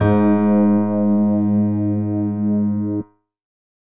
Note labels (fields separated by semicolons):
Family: keyboard; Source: electronic; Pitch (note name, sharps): G#2; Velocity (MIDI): 75; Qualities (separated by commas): reverb